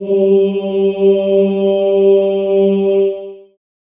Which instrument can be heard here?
acoustic voice